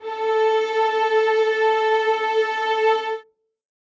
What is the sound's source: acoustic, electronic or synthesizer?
acoustic